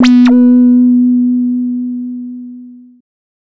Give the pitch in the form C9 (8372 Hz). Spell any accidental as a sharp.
B3 (246.9 Hz)